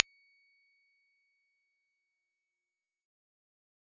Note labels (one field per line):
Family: bass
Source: synthesizer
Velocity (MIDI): 50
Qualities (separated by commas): fast decay, percussive